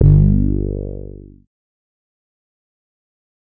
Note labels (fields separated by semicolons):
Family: bass; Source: synthesizer; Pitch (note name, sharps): G1; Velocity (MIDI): 25; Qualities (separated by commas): distorted, fast decay